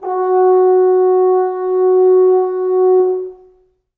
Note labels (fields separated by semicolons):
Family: brass; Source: acoustic; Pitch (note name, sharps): F#4; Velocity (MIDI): 50; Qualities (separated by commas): long release, reverb